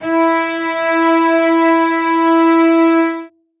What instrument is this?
acoustic string instrument